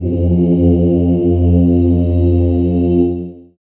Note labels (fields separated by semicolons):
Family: voice; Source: acoustic; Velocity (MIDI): 50; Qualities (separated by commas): dark, long release, reverb